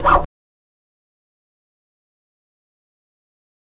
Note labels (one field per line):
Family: bass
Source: electronic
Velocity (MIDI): 50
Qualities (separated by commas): fast decay, percussive, reverb